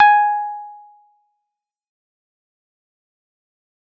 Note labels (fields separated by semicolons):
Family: keyboard; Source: electronic; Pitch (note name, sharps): G#5; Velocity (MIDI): 127; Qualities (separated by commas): fast decay